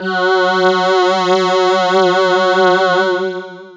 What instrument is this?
synthesizer voice